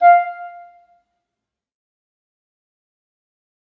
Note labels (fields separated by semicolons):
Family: reed; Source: acoustic; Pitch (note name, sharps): F5; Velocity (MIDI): 25; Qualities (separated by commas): fast decay, percussive, reverb